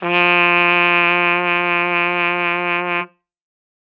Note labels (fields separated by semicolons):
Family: brass; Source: acoustic; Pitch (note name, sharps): F3; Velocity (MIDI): 100